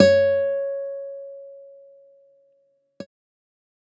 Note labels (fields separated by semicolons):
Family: guitar; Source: electronic; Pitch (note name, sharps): C#5; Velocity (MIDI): 25